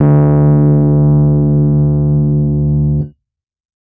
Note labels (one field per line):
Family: keyboard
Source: electronic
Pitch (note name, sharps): D2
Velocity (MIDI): 127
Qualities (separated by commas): distorted